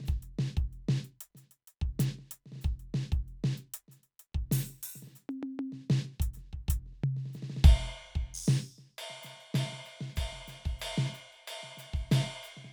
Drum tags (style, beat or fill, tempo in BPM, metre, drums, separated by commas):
funk, beat, 95 BPM, 4/4, crash, ride, closed hi-hat, open hi-hat, hi-hat pedal, snare, high tom, floor tom, kick